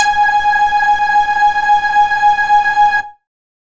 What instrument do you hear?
synthesizer bass